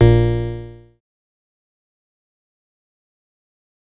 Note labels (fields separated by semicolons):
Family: bass; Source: synthesizer; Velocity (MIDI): 127; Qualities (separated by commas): bright, distorted, fast decay